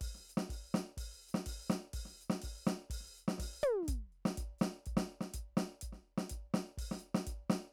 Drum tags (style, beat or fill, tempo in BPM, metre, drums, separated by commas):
calypso, beat, 124 BPM, 4/4, closed hi-hat, open hi-hat, hi-hat pedal, snare, high tom, kick